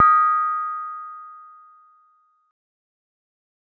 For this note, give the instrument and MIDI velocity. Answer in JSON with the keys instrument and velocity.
{"instrument": "acoustic mallet percussion instrument", "velocity": 25}